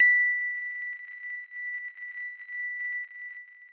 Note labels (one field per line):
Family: guitar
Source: electronic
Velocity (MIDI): 100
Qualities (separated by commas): bright, long release